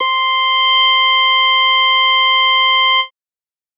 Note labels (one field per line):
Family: bass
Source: synthesizer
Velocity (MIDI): 75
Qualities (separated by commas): bright, distorted